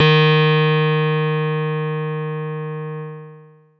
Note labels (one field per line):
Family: keyboard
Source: electronic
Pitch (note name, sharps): D#3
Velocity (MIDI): 25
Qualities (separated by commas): distorted, long release